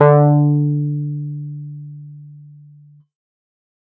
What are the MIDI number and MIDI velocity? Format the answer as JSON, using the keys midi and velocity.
{"midi": 50, "velocity": 25}